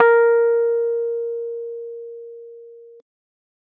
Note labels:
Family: keyboard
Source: electronic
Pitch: A#4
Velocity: 75

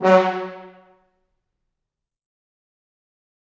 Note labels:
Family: brass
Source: acoustic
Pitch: F#3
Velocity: 127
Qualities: fast decay, reverb

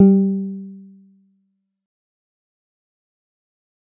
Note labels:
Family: guitar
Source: synthesizer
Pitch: G3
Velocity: 25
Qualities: dark, fast decay

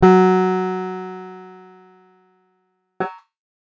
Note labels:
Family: guitar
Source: acoustic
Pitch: F#3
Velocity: 25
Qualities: distorted

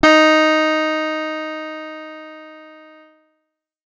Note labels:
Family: guitar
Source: acoustic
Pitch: D#4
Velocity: 50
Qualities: bright, distorted

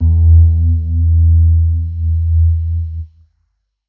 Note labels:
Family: keyboard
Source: electronic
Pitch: E2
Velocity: 50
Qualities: dark

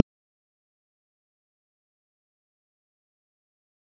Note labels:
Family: mallet percussion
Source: acoustic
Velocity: 25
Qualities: fast decay, percussive

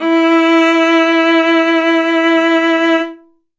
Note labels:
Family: string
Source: acoustic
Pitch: E4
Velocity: 100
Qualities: reverb

